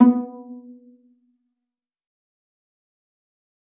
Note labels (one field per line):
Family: string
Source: acoustic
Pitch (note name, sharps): B3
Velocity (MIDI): 127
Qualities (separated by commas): dark, fast decay, percussive, reverb